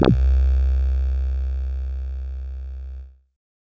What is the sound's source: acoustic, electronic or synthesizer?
synthesizer